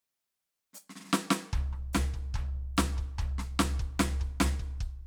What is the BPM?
75 BPM